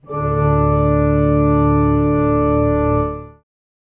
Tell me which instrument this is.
acoustic organ